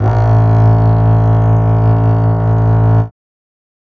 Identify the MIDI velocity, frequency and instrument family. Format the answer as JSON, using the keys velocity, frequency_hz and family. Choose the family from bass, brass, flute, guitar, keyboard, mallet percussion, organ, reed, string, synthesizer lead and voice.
{"velocity": 127, "frequency_hz": 55, "family": "string"}